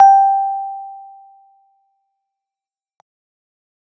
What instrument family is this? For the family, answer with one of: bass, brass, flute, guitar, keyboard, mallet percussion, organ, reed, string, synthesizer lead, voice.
keyboard